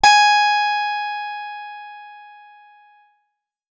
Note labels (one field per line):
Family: guitar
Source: acoustic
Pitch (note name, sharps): G#5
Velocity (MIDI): 75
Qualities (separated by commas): bright, distorted